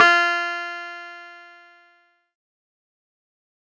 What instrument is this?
electronic keyboard